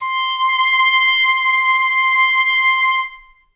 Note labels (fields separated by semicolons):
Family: reed; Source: acoustic; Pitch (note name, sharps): C6; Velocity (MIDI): 100; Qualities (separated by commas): reverb